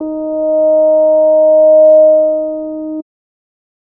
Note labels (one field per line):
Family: bass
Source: synthesizer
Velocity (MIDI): 127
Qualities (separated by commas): distorted